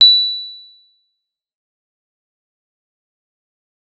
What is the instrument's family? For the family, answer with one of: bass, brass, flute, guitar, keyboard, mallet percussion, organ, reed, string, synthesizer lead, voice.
guitar